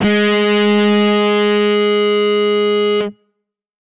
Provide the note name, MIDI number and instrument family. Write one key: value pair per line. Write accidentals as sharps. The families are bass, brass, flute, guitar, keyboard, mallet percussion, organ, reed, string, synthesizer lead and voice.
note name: G#3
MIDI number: 56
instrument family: guitar